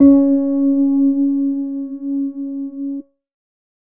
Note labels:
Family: keyboard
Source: electronic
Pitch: C#4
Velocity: 25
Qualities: reverb

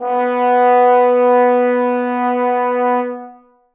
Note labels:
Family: brass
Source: acoustic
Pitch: B3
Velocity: 100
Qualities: dark, reverb

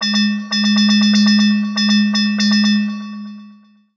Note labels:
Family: mallet percussion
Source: synthesizer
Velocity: 75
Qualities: long release, multiphonic, tempo-synced

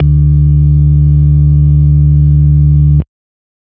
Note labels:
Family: organ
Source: electronic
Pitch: D2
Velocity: 75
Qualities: dark

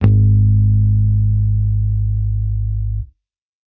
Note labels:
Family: bass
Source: electronic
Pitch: G#1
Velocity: 127

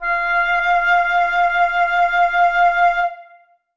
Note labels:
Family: flute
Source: acoustic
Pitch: F5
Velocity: 100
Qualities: reverb

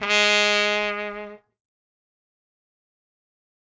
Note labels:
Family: brass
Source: acoustic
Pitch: G#3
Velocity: 50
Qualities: fast decay

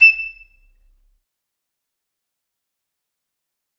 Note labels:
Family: flute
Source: acoustic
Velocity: 127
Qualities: fast decay, percussive, reverb

